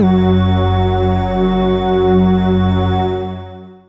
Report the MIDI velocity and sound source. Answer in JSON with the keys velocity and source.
{"velocity": 75, "source": "synthesizer"}